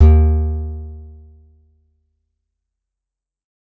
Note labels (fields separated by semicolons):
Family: guitar; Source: acoustic; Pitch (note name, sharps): D#2; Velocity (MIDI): 75